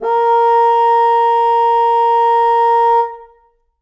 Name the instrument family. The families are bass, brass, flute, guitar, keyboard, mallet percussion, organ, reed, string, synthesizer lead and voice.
reed